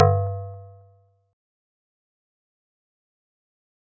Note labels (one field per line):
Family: mallet percussion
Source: acoustic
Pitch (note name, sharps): G2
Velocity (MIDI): 25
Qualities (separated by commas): fast decay